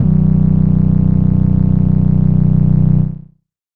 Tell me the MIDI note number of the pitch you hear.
23